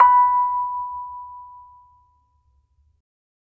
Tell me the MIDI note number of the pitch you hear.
83